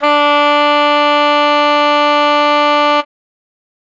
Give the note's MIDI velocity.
100